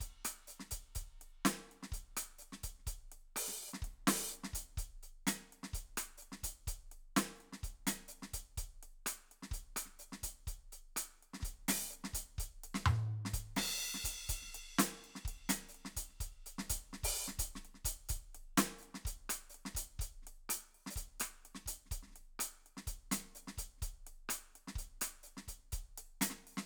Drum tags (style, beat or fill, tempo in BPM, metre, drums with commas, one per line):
Middle Eastern
beat
126 BPM
4/4
crash, closed hi-hat, open hi-hat, hi-hat pedal, snare, cross-stick, mid tom, kick